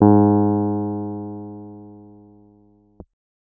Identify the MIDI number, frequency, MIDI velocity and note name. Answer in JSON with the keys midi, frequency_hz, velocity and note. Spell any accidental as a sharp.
{"midi": 44, "frequency_hz": 103.8, "velocity": 75, "note": "G#2"}